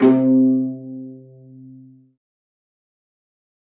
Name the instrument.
acoustic string instrument